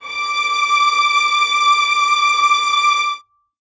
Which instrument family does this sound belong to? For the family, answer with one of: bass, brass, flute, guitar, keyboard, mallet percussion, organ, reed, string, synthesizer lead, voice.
string